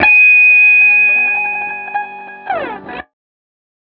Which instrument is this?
electronic guitar